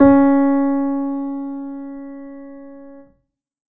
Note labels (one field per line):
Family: keyboard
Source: acoustic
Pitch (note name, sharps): C#4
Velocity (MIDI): 50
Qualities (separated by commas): reverb